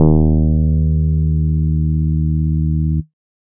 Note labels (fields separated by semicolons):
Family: bass; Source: synthesizer; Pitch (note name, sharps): D#2; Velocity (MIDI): 127